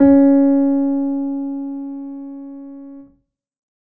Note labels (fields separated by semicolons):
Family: keyboard; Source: acoustic; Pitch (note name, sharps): C#4; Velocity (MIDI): 50; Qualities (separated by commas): reverb